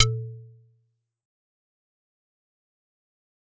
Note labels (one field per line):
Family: mallet percussion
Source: acoustic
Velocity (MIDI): 25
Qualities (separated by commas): fast decay, percussive